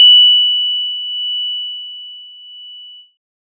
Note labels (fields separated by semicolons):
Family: keyboard; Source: electronic; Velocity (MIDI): 25; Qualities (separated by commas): bright, multiphonic